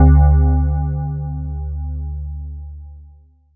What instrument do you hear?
electronic mallet percussion instrument